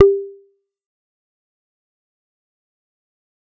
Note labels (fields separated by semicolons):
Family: bass; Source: synthesizer; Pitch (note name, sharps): G4; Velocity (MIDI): 75; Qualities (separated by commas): distorted, fast decay, percussive